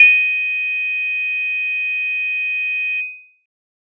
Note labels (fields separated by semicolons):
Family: keyboard; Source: electronic; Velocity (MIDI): 50; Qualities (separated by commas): bright